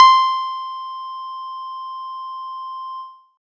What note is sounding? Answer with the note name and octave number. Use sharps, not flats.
C6